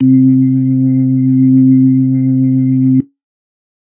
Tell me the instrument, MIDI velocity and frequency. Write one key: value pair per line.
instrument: electronic organ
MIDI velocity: 100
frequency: 130.8 Hz